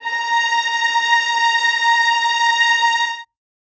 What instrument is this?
acoustic string instrument